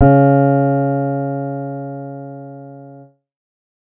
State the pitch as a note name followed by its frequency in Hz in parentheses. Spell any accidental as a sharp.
C#3 (138.6 Hz)